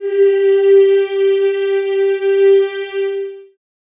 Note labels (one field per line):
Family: voice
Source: acoustic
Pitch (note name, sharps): G4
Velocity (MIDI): 75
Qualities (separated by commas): long release, reverb